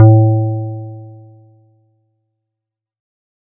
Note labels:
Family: keyboard; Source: electronic; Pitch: A2; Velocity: 100; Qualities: fast decay

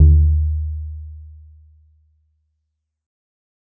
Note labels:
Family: guitar; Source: synthesizer; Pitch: D#2; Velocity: 25; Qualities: dark

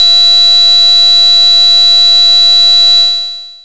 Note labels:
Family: bass; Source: synthesizer; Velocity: 100; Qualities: bright, distorted, long release

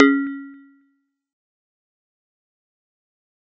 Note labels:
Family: mallet percussion; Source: acoustic; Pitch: C#4; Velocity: 100; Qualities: fast decay, percussive

